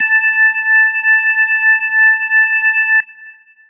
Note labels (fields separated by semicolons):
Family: organ; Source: electronic; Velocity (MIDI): 50; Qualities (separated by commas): long release